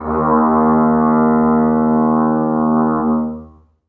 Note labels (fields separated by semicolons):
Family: brass; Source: acoustic; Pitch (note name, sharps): D#2; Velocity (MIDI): 50; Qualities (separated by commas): long release, reverb